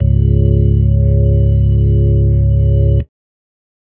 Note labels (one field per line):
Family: organ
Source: electronic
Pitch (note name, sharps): C#1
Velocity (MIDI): 127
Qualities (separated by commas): dark